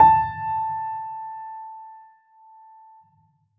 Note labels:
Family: keyboard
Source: acoustic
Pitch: A5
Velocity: 75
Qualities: reverb

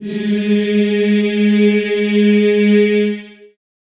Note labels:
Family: voice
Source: acoustic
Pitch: G#3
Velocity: 100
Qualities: long release, reverb

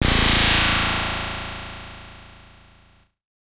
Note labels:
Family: bass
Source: synthesizer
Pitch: A0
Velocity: 75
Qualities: bright, distorted

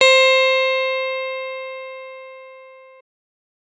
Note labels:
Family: keyboard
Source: electronic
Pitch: C5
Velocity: 127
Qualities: distorted

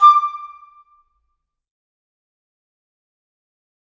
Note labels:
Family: flute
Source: acoustic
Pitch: D6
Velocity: 127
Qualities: fast decay, percussive, reverb

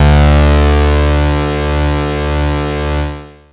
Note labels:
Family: bass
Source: synthesizer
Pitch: D2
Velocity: 50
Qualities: bright, distorted, long release

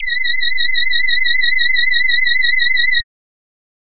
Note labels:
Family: voice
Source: synthesizer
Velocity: 75

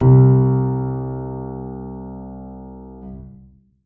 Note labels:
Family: keyboard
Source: acoustic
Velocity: 75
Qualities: reverb

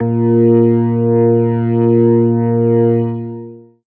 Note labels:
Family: organ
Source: electronic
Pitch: A#2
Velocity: 127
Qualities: distorted, long release

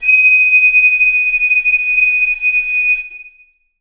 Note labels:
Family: reed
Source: acoustic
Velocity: 25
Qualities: bright, reverb

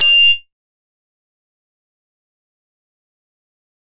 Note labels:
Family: bass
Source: synthesizer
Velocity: 127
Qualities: bright, distorted, fast decay, percussive

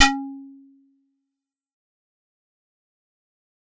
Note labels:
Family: keyboard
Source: acoustic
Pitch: C#4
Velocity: 127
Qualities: fast decay, percussive

